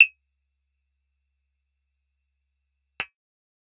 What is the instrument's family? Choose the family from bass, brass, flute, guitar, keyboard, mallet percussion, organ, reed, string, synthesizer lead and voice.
bass